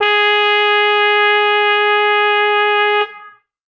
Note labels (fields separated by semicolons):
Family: brass; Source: acoustic; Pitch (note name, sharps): G#4; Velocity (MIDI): 127; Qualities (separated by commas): bright